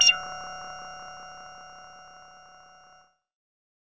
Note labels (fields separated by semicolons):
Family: bass; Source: synthesizer; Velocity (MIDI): 75